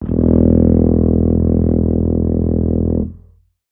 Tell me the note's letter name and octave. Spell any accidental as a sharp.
E1